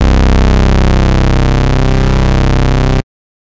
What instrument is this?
synthesizer bass